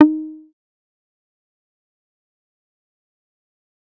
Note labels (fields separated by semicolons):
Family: bass; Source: synthesizer; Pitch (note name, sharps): D#4; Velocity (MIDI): 100; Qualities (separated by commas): fast decay, percussive